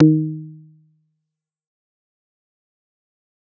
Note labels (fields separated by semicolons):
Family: bass; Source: synthesizer; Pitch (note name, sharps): D#3; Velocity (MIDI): 127; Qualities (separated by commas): dark, fast decay, percussive